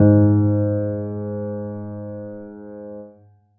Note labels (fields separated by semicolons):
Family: keyboard; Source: acoustic; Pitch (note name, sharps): G#2; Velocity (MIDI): 75; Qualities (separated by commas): reverb